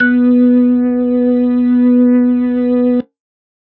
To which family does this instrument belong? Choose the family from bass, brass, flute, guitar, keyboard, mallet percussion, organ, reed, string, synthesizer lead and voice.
organ